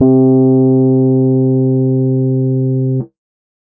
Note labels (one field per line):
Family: keyboard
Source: electronic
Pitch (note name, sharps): C3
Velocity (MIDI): 75